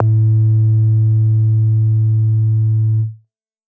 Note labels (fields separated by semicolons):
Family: bass; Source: synthesizer; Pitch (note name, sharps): A2; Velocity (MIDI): 75; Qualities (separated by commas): distorted